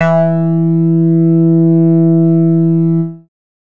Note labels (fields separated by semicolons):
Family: bass; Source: synthesizer; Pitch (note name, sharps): E3; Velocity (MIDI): 127; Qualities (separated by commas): distorted